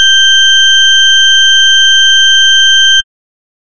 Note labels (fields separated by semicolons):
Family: bass; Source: synthesizer; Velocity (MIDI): 127; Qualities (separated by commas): distorted